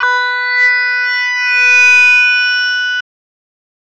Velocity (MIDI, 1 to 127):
75